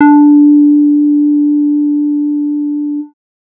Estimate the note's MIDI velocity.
75